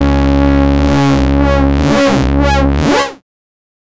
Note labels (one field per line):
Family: bass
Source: synthesizer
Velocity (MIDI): 25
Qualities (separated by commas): distorted, non-linear envelope